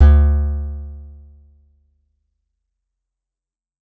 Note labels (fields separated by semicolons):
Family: guitar; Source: acoustic; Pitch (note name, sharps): D2; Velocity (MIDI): 100